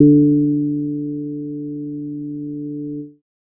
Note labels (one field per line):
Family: bass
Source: synthesizer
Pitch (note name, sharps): D3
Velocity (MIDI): 100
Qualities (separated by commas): dark